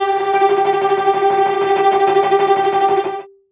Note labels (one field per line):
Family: string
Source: acoustic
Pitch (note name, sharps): G4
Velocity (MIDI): 127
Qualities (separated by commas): bright, non-linear envelope, reverb